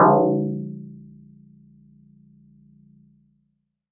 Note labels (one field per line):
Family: mallet percussion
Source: acoustic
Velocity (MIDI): 100